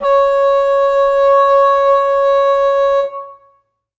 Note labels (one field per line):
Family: reed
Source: acoustic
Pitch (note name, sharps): C#5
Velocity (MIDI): 75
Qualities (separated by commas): reverb